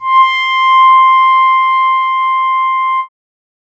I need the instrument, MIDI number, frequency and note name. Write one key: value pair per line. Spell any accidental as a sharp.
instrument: synthesizer keyboard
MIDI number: 84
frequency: 1047 Hz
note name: C6